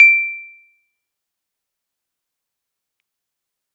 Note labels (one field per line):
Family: keyboard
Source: electronic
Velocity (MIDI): 127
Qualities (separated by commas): fast decay, percussive